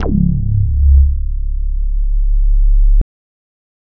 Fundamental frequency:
34.65 Hz